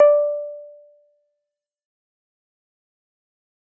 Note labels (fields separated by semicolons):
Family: keyboard; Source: electronic; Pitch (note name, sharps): D5; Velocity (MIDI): 25; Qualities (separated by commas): fast decay, percussive